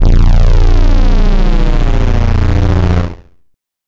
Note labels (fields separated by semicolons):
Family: bass; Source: synthesizer; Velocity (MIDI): 127